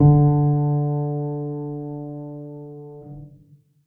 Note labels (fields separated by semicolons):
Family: keyboard; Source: acoustic; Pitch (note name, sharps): D3; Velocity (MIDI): 50; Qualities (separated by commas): dark, reverb